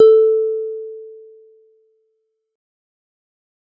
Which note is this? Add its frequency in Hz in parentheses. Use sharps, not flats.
A4 (440 Hz)